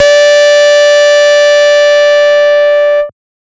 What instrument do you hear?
synthesizer bass